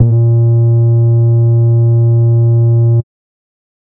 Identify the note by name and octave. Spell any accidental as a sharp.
A#2